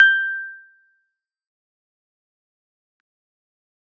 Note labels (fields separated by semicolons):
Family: keyboard; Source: electronic; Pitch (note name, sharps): G6; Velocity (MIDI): 100; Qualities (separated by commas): fast decay, percussive